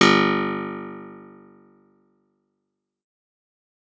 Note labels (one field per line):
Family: guitar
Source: acoustic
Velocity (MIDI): 75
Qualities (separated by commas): bright